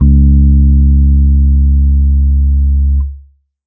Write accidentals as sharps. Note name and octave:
C#2